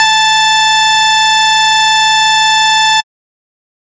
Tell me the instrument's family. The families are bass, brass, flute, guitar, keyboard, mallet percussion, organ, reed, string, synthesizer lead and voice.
bass